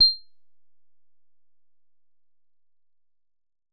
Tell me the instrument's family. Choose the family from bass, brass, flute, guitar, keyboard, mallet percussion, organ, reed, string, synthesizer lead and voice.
guitar